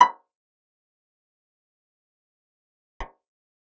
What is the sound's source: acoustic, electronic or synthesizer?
acoustic